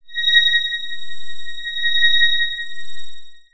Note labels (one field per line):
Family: synthesizer lead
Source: synthesizer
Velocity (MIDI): 50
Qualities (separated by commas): long release, non-linear envelope